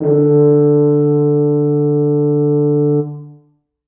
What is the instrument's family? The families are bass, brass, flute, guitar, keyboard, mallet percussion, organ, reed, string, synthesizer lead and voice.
brass